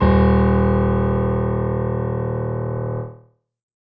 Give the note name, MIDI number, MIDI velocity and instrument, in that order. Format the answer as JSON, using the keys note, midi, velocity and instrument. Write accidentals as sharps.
{"note": "D#1", "midi": 27, "velocity": 100, "instrument": "acoustic keyboard"}